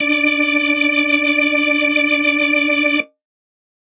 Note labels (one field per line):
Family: organ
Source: electronic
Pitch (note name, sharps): D4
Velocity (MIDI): 25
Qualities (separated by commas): reverb